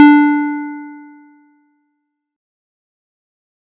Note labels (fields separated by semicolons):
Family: keyboard; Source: electronic; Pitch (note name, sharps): D4; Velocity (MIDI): 50; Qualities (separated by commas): fast decay